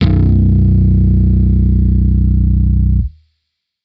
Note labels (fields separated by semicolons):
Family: bass; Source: electronic; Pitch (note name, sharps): B0; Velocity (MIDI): 100; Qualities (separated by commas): distorted